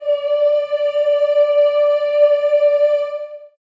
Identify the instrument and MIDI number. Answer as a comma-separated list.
acoustic voice, 74